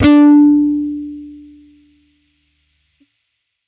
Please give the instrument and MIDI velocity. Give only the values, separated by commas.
electronic bass, 100